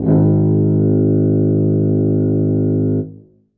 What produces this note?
acoustic brass instrument